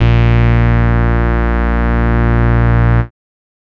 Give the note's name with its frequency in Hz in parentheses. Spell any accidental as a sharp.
A#1 (58.27 Hz)